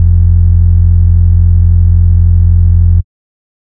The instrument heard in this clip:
synthesizer bass